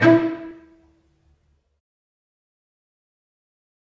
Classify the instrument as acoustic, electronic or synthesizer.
acoustic